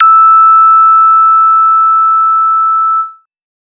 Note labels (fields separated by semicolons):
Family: bass; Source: synthesizer; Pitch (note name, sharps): E6; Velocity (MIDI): 50; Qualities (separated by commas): bright, distorted